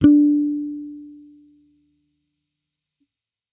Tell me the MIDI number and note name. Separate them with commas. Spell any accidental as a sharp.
62, D4